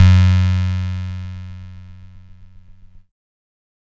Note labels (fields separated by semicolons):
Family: keyboard; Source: electronic; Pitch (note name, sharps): F#2; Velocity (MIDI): 25; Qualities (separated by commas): bright, distorted